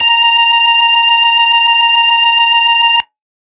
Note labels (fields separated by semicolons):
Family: organ; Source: electronic; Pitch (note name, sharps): A#5; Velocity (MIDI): 127; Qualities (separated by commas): distorted